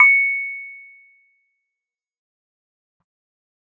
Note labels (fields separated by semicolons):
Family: keyboard; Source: electronic; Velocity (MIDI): 25; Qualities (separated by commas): fast decay